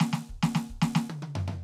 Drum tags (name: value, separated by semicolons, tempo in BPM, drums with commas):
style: punk; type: fill; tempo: 144 BPM; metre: 4/4; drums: snare, high tom, floor tom, kick